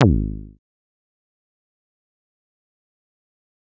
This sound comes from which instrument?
synthesizer bass